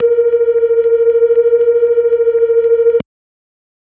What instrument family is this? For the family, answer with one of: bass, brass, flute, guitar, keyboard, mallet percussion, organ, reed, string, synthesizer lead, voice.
organ